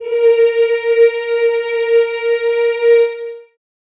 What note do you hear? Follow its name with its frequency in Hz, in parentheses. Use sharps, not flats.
A#4 (466.2 Hz)